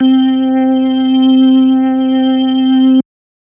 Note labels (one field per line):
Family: organ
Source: electronic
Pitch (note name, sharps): C4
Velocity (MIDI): 75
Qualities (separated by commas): distorted